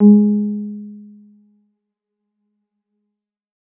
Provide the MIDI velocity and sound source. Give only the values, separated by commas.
75, electronic